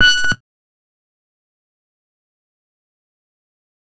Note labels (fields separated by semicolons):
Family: bass; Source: synthesizer; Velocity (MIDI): 75; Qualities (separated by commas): fast decay, percussive